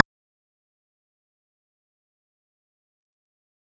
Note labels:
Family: bass; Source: synthesizer; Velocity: 50; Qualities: fast decay, percussive

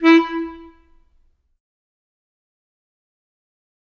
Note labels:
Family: reed; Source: acoustic; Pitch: E4; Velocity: 100; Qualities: fast decay, reverb

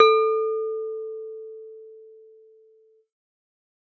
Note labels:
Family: mallet percussion; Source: acoustic; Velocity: 100

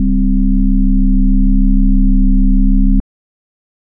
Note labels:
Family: organ; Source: electronic; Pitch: C1; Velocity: 50

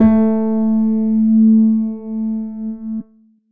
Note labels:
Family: keyboard; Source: electronic; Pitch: A3; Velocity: 25; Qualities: dark

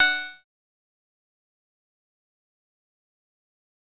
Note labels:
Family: bass; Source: synthesizer; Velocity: 50; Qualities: fast decay, percussive

